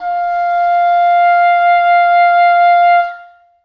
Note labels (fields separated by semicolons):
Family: reed; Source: acoustic; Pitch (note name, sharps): F5; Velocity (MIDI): 25; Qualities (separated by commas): reverb